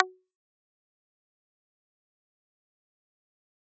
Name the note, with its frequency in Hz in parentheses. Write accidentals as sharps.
F#4 (370 Hz)